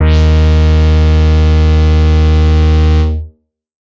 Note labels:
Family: bass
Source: synthesizer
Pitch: D#2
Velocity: 127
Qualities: distorted

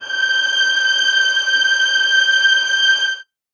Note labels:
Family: string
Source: acoustic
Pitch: G6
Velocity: 25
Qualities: reverb

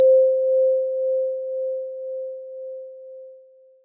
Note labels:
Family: mallet percussion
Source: acoustic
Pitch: C5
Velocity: 127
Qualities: bright

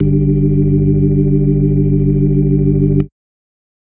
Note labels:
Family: organ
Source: electronic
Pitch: G1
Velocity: 50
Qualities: dark

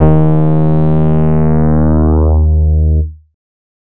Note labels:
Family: bass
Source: synthesizer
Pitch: D#2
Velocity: 50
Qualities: distorted

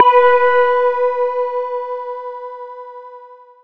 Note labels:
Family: mallet percussion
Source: electronic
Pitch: B4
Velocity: 25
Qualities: bright, distorted, long release, non-linear envelope

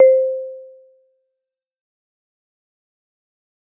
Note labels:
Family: mallet percussion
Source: acoustic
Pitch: C5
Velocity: 100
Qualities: fast decay, percussive

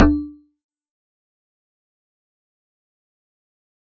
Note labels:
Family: mallet percussion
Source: electronic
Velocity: 75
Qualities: fast decay, percussive

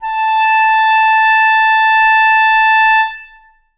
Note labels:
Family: reed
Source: acoustic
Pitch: A5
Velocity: 127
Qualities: long release, reverb

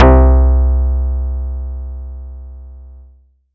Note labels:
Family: guitar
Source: acoustic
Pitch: C2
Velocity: 50

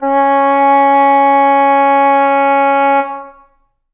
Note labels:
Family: flute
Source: acoustic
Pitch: C#4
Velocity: 127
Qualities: reverb

